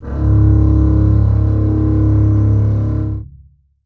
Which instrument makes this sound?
acoustic string instrument